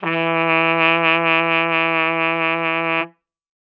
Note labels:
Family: brass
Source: acoustic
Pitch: E3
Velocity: 75

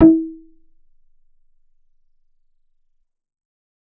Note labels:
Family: bass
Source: synthesizer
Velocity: 75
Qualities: percussive, reverb

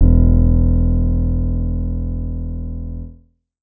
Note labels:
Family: keyboard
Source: synthesizer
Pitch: E1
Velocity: 25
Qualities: dark

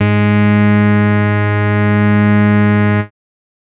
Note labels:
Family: bass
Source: synthesizer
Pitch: G#2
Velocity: 25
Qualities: bright, distorted

